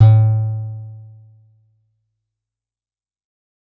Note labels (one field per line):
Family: guitar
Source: acoustic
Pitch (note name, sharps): A2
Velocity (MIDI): 25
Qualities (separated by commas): fast decay